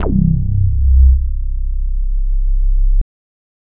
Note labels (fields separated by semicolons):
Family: bass; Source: synthesizer; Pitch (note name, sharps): C1; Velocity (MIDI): 25; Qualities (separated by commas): distorted